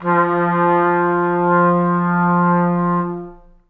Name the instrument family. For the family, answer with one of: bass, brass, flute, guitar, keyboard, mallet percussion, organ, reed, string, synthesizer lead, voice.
brass